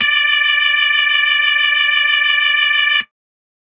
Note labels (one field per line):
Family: organ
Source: electronic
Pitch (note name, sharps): D5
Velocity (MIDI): 25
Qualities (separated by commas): distorted